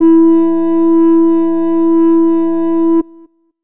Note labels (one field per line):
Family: flute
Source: acoustic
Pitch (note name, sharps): E4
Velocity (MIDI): 50